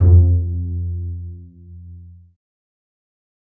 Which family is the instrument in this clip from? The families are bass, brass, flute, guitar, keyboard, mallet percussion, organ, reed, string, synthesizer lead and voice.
string